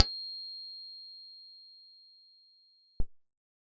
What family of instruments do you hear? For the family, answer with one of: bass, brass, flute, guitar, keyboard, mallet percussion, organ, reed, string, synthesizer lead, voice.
keyboard